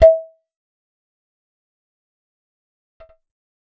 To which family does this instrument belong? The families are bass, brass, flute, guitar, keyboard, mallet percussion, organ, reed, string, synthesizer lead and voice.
bass